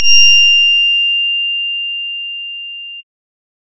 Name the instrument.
synthesizer bass